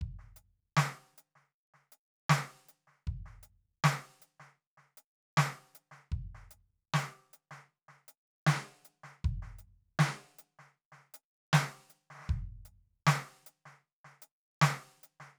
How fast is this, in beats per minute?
78 BPM